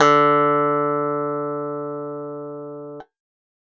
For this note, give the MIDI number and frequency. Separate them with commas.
50, 146.8 Hz